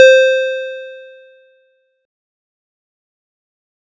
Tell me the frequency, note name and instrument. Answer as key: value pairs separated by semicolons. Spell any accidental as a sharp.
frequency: 523.3 Hz; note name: C5; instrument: electronic keyboard